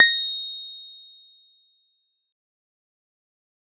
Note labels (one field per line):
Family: guitar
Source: synthesizer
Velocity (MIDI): 50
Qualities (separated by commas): fast decay